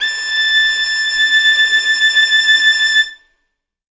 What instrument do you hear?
acoustic string instrument